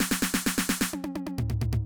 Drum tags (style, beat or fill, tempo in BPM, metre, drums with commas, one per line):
punk
fill
128 BPM
4/4
snare, high tom, floor tom